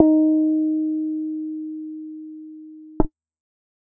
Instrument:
synthesizer bass